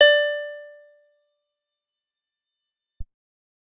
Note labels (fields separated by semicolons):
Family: guitar; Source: acoustic; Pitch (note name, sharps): D5; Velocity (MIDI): 100; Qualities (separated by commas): percussive